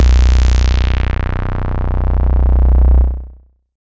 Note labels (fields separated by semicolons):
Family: bass; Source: synthesizer; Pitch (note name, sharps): B0; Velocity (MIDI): 100; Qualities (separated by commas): bright, distorted